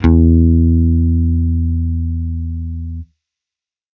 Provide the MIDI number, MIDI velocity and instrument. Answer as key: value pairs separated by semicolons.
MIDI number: 40; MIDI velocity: 75; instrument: electronic bass